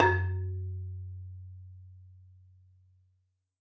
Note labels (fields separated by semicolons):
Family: mallet percussion; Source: acoustic; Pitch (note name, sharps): F#2; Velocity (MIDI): 100; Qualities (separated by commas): dark, reverb